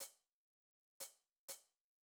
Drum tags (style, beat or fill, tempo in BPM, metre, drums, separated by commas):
rock, beat, 118 BPM, 4/4, hi-hat pedal